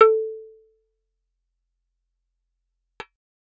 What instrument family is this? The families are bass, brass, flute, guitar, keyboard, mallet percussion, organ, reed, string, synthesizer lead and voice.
bass